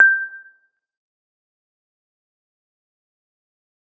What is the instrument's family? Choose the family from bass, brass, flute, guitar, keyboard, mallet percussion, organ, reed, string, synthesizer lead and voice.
mallet percussion